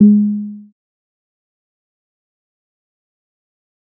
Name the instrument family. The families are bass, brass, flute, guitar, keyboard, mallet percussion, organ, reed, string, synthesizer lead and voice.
bass